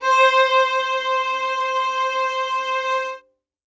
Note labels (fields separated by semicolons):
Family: string; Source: acoustic; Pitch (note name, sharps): C5; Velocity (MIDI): 127; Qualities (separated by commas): reverb